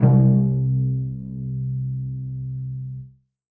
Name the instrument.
acoustic string instrument